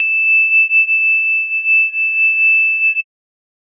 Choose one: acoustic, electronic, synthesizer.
synthesizer